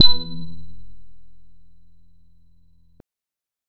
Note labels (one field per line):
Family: bass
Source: synthesizer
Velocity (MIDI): 75